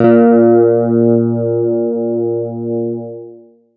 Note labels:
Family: guitar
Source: electronic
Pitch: A#2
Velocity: 25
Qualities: long release

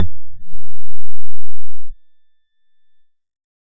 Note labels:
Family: bass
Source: synthesizer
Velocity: 25

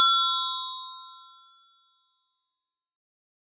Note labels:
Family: mallet percussion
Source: acoustic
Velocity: 100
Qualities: bright, fast decay

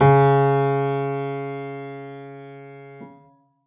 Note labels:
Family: keyboard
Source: acoustic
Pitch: C#3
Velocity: 75

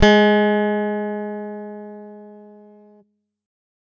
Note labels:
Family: guitar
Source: electronic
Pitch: G#3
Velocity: 75

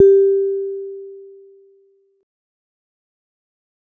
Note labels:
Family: mallet percussion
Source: acoustic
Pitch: G4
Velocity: 25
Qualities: dark, fast decay

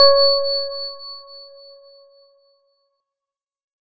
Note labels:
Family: organ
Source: electronic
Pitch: C#5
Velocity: 75

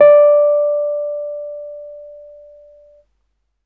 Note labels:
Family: keyboard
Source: electronic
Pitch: D5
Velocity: 75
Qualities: dark

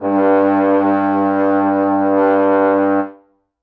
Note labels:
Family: brass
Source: acoustic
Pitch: G2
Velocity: 127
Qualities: reverb

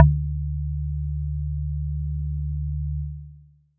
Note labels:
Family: mallet percussion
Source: acoustic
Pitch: D2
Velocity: 100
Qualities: dark

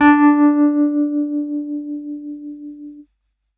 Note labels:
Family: keyboard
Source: electronic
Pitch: D4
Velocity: 100

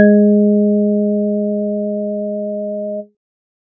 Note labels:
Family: organ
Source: electronic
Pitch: G#3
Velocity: 75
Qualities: dark

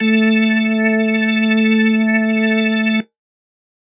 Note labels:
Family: organ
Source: electronic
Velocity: 127

